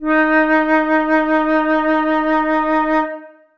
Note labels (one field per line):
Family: flute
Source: acoustic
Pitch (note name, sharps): D#4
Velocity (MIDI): 75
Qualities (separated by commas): reverb